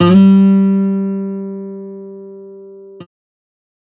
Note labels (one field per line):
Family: guitar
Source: electronic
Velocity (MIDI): 127